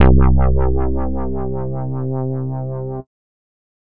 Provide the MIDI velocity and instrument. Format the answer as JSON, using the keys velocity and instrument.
{"velocity": 75, "instrument": "synthesizer bass"}